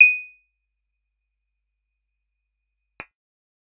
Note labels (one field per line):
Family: guitar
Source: acoustic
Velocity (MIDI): 25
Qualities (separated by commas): percussive